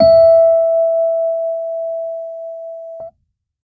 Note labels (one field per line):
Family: keyboard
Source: electronic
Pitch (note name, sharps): E5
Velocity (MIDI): 50